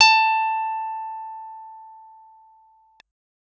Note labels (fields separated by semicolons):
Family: keyboard; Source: electronic; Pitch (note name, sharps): A5; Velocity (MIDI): 100